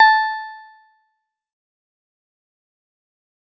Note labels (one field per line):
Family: guitar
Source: synthesizer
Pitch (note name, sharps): A5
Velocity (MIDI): 75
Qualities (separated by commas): fast decay, percussive